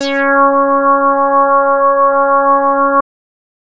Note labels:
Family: bass; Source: synthesizer; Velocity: 25; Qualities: distorted

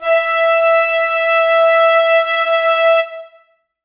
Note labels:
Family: reed; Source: acoustic; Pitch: E5; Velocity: 127; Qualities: reverb

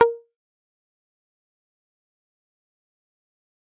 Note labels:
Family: guitar; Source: electronic; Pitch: A#4; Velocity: 100; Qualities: fast decay, percussive

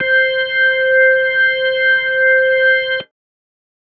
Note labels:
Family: organ; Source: electronic; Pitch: C5; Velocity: 127

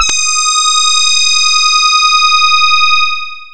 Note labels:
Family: voice; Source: synthesizer; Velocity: 127; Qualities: bright, long release

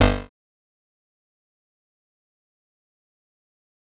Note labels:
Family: bass; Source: synthesizer; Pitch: G1; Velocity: 127; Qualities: bright, distorted, fast decay, percussive

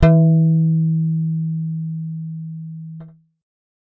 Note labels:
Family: bass; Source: synthesizer; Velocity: 100; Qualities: dark

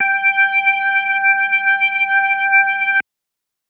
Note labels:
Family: organ; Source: electronic; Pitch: G5; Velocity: 50; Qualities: distorted

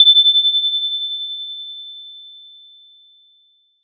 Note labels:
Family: mallet percussion; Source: acoustic; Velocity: 75; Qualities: bright, multiphonic

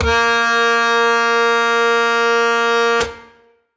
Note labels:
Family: reed; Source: acoustic; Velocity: 100; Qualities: bright

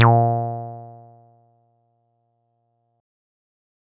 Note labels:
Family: bass; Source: synthesizer; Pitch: A#2; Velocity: 127; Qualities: distorted

